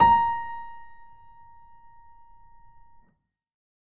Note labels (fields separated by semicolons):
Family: keyboard; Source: acoustic; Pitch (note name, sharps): A#5; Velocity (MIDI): 100; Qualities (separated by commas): reverb